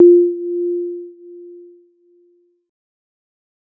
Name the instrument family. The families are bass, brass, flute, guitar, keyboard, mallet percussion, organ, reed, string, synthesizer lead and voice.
keyboard